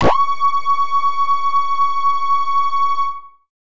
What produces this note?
synthesizer bass